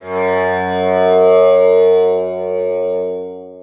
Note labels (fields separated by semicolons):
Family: guitar; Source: acoustic; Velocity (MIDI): 75; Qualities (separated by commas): bright, long release, reverb